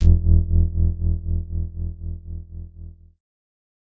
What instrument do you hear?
electronic keyboard